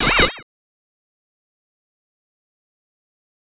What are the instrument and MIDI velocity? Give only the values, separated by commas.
synthesizer bass, 75